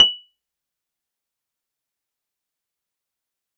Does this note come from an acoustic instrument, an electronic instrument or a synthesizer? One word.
acoustic